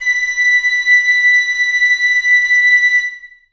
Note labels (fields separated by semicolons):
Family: reed; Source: acoustic; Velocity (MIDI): 100; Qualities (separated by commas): reverb